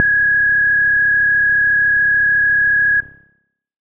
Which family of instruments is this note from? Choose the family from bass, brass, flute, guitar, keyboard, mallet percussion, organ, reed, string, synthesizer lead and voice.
bass